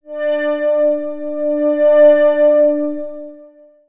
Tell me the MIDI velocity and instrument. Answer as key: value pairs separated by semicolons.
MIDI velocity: 50; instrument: synthesizer lead